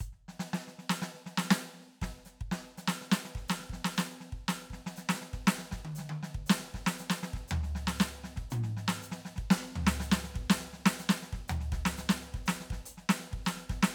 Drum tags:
songo, beat, 120 BPM, 4/4, closed hi-hat, hi-hat pedal, snare, cross-stick, high tom, mid tom, floor tom, kick

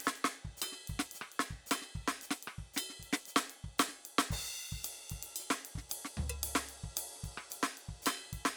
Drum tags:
songo, beat, 112 BPM, 4/4, crash, ride, ride bell, hi-hat pedal, percussion, snare, cross-stick, floor tom, kick

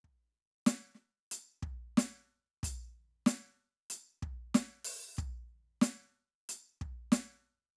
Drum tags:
rock, beat, 93 BPM, 4/4, percussion, snare, kick

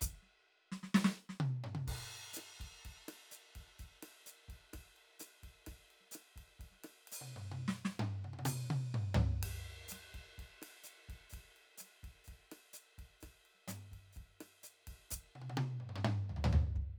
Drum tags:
bossa nova, beat, 127 BPM, 4/4, crash, ride, hi-hat pedal, snare, cross-stick, high tom, mid tom, floor tom, kick

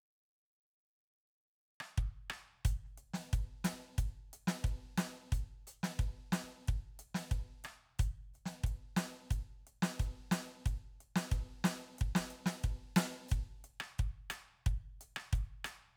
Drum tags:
reggaeton, beat, 90 BPM, 4/4, closed hi-hat, hi-hat pedal, snare, cross-stick, kick

